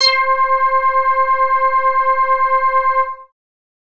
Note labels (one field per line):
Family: bass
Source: synthesizer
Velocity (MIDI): 25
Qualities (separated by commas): distorted